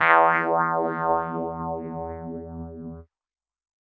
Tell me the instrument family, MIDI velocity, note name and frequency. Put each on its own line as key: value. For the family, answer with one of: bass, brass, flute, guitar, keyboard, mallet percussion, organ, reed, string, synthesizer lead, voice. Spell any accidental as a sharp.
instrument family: keyboard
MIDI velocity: 127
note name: E2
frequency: 82.41 Hz